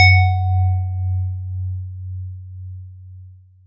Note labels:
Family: mallet percussion; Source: acoustic; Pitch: F#2; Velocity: 127; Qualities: long release

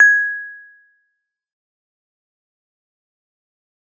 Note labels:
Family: mallet percussion; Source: acoustic; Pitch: G#6; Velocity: 127; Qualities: fast decay, percussive

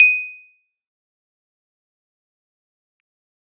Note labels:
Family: keyboard; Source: electronic; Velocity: 100; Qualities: bright, fast decay, percussive

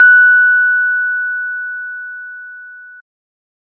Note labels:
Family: organ; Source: electronic; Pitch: F#6; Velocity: 100

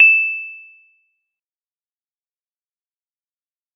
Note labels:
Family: mallet percussion; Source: acoustic; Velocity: 75; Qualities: bright, fast decay, percussive

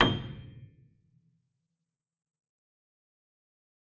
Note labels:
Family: keyboard; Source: acoustic; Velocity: 50; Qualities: percussive, reverb

